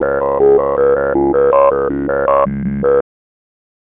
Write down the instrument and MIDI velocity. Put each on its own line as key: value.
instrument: synthesizer bass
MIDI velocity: 75